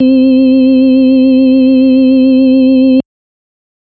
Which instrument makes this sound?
electronic organ